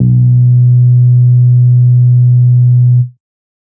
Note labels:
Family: bass; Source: synthesizer; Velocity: 75; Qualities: dark

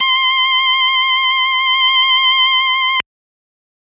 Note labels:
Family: organ; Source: electronic; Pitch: C6; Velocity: 100; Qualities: distorted

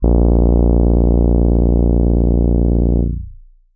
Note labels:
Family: keyboard; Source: electronic; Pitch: A#0; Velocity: 127; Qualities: dark, long release

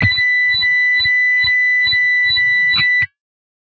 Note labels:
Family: guitar; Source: electronic; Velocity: 127; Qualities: bright, distorted

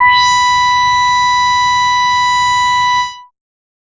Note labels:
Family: bass; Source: synthesizer; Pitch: B5; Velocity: 127; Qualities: bright, distorted

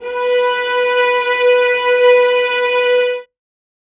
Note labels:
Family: string; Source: acoustic; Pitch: B4; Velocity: 50; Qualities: reverb

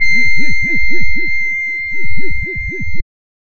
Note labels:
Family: reed; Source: synthesizer; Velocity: 25; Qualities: distorted, non-linear envelope

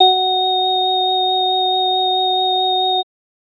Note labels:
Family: organ; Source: electronic; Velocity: 75; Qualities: multiphonic

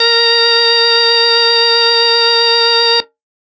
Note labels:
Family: organ; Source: electronic; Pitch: A#4; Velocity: 127

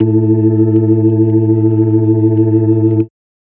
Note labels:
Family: organ; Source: electronic; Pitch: A2; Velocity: 75

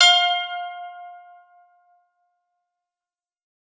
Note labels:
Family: guitar; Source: acoustic; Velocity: 25; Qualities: fast decay, reverb

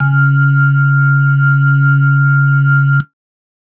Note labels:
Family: organ; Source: electronic; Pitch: C#3; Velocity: 100

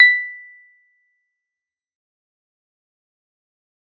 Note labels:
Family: keyboard; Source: electronic; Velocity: 75; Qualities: fast decay, percussive

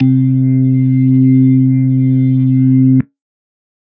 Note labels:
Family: organ; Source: electronic; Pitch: C3; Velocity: 127

